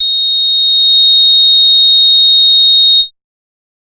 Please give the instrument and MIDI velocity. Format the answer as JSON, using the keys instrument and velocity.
{"instrument": "synthesizer bass", "velocity": 50}